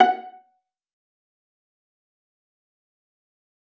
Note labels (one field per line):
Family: string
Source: acoustic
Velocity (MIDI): 100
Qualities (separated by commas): fast decay, percussive, reverb